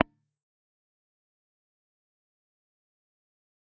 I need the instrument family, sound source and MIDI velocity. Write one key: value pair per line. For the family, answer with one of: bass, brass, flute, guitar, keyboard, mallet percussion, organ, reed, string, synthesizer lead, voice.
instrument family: guitar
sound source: electronic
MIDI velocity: 25